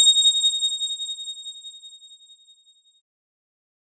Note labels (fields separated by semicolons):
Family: keyboard; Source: electronic; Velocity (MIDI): 50; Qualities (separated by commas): bright